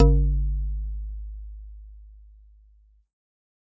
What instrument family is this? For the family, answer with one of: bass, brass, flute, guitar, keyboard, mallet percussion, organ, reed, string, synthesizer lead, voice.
mallet percussion